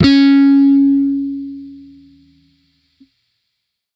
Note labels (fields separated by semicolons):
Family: bass; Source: electronic; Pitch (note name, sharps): C#4; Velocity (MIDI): 75; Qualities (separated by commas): distorted